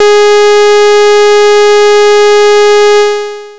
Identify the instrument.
synthesizer bass